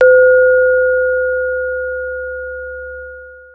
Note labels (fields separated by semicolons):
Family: keyboard; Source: acoustic; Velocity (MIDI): 127; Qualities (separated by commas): long release